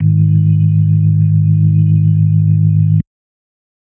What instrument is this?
electronic organ